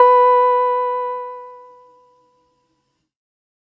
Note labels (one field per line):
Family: keyboard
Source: electronic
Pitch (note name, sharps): B4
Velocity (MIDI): 75